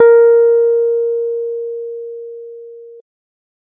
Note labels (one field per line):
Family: keyboard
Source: electronic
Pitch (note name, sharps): A#4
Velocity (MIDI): 127